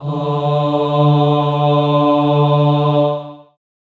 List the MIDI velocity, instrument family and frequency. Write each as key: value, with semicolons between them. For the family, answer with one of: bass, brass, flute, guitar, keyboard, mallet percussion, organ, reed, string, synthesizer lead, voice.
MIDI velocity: 25; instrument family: voice; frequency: 146.8 Hz